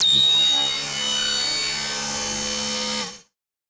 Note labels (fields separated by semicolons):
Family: synthesizer lead; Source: synthesizer; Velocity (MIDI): 100; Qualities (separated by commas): bright, distorted, multiphonic, non-linear envelope